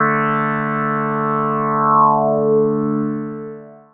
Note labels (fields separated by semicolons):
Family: synthesizer lead; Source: synthesizer; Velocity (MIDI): 127; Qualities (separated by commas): long release